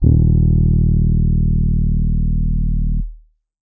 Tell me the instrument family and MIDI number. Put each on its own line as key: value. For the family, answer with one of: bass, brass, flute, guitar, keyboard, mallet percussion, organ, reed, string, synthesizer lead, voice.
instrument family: keyboard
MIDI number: 27